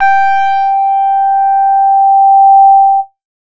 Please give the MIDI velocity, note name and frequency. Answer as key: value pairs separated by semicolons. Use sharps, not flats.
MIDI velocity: 50; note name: G5; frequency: 784 Hz